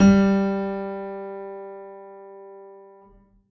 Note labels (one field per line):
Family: keyboard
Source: acoustic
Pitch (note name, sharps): G3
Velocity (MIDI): 127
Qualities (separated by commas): reverb